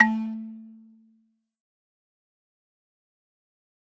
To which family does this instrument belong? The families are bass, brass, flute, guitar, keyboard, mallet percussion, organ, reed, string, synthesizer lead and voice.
mallet percussion